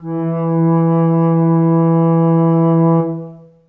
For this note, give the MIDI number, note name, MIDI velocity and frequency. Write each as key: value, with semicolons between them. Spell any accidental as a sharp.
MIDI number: 52; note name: E3; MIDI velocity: 75; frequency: 164.8 Hz